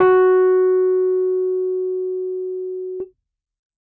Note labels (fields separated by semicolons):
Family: keyboard; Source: electronic; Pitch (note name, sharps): F#4; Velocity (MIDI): 127